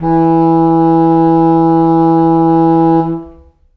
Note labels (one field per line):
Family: reed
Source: acoustic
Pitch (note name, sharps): E3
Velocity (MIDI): 50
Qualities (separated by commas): long release, reverb